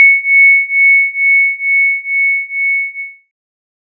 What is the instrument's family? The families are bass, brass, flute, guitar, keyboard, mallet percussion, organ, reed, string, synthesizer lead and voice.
synthesizer lead